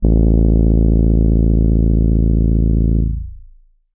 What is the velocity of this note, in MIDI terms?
127